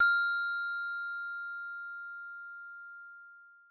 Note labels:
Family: mallet percussion; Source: acoustic; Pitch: F6; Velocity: 50; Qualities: bright

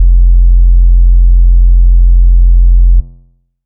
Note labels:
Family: bass; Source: synthesizer; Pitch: F1; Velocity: 25; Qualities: dark

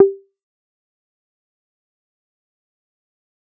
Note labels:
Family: guitar; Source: electronic; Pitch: G4; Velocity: 25; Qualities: fast decay, percussive

